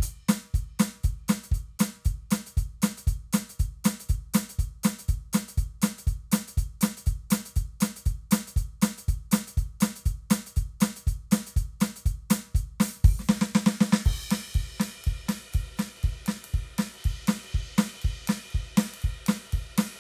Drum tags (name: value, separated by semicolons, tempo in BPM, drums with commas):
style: rock; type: beat; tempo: 120 BPM; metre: 4/4; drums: crash, ride, closed hi-hat, open hi-hat, hi-hat pedal, snare, kick